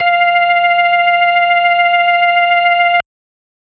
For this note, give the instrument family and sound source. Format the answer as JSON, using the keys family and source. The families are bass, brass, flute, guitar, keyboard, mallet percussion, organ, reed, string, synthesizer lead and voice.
{"family": "organ", "source": "electronic"}